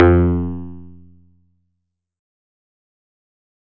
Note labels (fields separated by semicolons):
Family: guitar; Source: acoustic; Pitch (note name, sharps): F2; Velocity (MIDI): 75; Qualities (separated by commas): distorted, fast decay